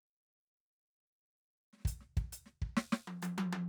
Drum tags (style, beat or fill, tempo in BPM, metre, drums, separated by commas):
Purdie shuffle, fill, 130 BPM, 4/4, closed hi-hat, hi-hat pedal, snare, high tom, kick